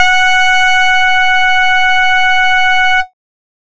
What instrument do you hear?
synthesizer bass